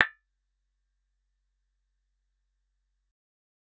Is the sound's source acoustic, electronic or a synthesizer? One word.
synthesizer